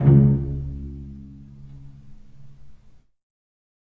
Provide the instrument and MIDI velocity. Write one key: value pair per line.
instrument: acoustic string instrument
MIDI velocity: 75